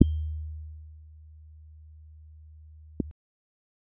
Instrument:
electronic keyboard